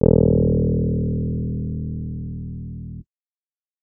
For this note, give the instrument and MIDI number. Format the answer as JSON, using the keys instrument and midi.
{"instrument": "electronic keyboard", "midi": 27}